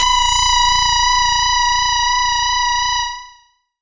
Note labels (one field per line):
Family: bass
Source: synthesizer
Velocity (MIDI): 100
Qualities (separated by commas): bright, distorted, tempo-synced